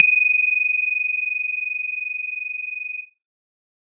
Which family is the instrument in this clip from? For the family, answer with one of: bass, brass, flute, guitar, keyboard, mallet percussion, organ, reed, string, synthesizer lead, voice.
synthesizer lead